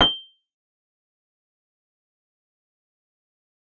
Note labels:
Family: keyboard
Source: synthesizer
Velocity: 75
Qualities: fast decay, percussive

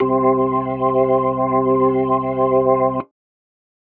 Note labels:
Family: organ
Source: electronic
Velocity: 25

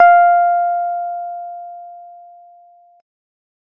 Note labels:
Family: keyboard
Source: electronic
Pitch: F5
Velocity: 75

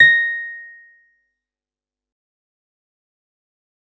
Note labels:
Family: keyboard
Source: electronic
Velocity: 100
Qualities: fast decay, percussive

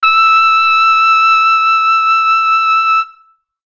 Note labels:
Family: brass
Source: acoustic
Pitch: E6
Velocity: 127

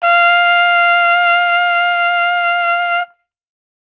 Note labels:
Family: brass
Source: acoustic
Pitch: F5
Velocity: 100

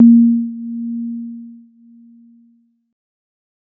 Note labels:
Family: keyboard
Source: electronic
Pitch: A#3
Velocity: 50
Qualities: dark

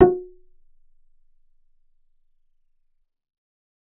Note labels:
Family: bass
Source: synthesizer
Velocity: 50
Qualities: percussive, reverb

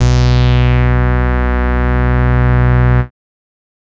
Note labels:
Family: bass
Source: synthesizer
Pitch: B1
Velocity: 127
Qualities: bright, distorted

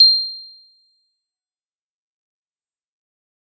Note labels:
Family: mallet percussion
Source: acoustic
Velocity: 127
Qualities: bright, long release

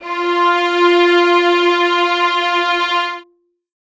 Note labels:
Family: string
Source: acoustic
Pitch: F4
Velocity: 127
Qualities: reverb

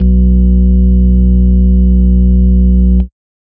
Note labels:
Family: organ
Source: electronic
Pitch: B1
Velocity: 100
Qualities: dark

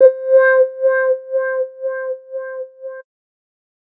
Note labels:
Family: bass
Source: synthesizer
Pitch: C5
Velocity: 50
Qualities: distorted

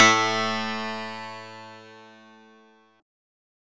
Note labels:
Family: synthesizer lead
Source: synthesizer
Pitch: A2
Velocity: 50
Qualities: bright, distorted

